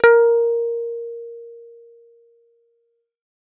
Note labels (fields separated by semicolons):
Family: bass; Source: synthesizer; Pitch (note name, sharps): A#4; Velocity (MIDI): 25